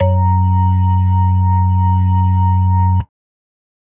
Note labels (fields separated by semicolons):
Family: organ; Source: electronic; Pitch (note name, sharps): F#2; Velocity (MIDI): 75